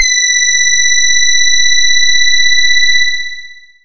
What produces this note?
synthesizer voice